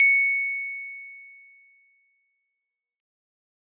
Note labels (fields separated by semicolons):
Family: keyboard; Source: acoustic; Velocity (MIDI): 100; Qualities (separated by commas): fast decay